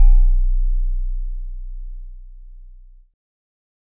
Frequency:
30.87 Hz